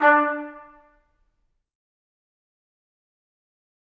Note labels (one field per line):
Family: brass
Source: acoustic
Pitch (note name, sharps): D4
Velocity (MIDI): 75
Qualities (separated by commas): fast decay, percussive, reverb